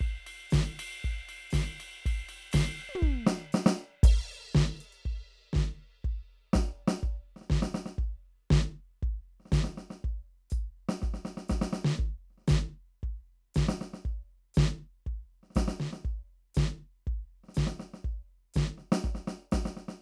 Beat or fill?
beat